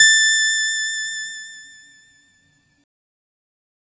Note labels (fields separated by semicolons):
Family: keyboard; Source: synthesizer; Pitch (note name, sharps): A6; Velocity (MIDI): 50; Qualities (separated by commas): bright